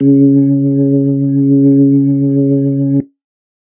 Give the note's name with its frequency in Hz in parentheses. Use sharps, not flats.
C#3 (138.6 Hz)